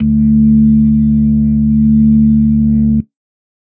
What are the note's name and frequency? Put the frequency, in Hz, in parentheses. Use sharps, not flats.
D2 (73.42 Hz)